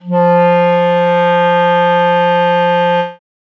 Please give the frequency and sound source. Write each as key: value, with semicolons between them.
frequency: 174.6 Hz; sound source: acoustic